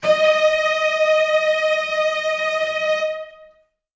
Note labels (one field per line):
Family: string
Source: acoustic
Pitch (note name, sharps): D#5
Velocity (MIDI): 127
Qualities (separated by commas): long release, reverb